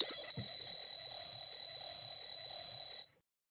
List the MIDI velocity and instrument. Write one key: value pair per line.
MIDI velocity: 50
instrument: acoustic reed instrument